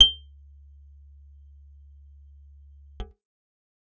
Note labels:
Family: guitar; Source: acoustic; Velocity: 100; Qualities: bright, percussive

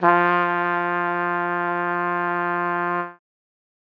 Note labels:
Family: brass; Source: acoustic; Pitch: F3; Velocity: 100

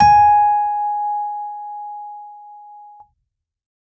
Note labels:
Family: keyboard; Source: electronic; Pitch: G#5; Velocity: 127

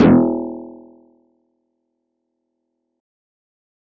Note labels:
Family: guitar; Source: synthesizer; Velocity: 127

